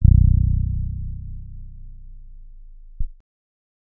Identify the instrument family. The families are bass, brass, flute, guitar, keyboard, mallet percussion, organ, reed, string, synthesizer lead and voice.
keyboard